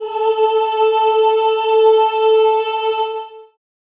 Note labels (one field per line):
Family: voice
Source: acoustic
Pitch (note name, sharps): A4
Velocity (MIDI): 75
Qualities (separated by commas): long release, reverb